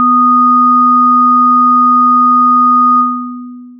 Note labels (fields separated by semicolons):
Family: synthesizer lead; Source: synthesizer; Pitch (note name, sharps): B3; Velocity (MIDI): 127; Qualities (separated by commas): long release